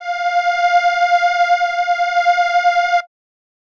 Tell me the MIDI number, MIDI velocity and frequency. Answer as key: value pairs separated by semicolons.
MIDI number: 77; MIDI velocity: 100; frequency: 698.5 Hz